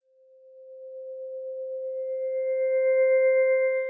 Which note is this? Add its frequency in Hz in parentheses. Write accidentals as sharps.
C5 (523.3 Hz)